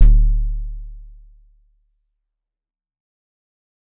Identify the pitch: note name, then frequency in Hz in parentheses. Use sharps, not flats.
D1 (36.71 Hz)